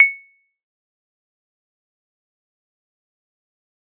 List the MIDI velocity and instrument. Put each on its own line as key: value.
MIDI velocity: 127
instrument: electronic mallet percussion instrument